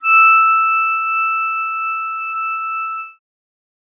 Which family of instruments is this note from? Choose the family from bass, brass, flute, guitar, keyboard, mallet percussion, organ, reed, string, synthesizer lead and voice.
reed